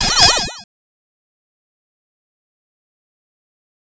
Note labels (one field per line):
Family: bass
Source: synthesizer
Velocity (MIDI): 75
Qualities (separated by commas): bright, distorted, fast decay, multiphonic